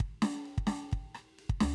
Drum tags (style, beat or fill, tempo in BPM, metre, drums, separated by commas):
punk, fill, 128 BPM, 4/4, ride, snare, cross-stick, floor tom, kick